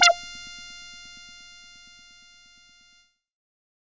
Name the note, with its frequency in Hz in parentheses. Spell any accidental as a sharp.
F5 (698.5 Hz)